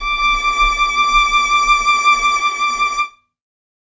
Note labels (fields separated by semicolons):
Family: string; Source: acoustic; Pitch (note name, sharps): D6; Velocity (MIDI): 50; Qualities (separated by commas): reverb